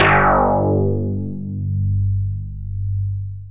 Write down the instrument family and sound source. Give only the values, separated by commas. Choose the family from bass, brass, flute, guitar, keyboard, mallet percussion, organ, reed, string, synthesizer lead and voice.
synthesizer lead, synthesizer